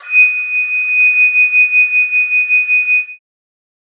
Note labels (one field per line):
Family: flute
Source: acoustic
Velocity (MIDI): 75